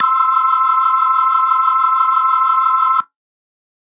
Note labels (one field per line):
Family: organ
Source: electronic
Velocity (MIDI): 75